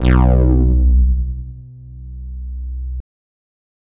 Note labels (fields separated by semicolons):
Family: bass; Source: synthesizer; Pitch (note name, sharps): B1; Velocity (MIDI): 100; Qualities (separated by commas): distorted